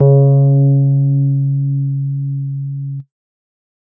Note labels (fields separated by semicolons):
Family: keyboard; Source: electronic; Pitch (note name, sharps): C#3; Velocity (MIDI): 25